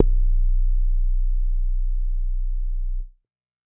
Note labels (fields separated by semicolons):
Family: bass; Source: synthesizer; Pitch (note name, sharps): B0; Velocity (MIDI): 75; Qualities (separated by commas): dark, distorted